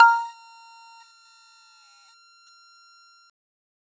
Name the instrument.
acoustic mallet percussion instrument